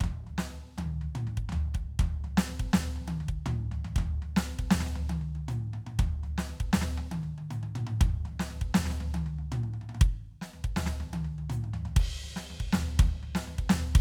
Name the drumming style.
rock